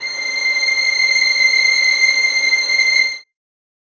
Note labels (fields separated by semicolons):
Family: string; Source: acoustic; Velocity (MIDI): 75; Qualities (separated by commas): reverb